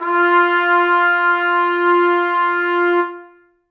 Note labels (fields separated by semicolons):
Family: brass; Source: acoustic; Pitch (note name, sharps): F4; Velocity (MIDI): 75; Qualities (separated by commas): reverb